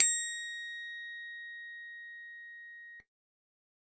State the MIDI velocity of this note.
75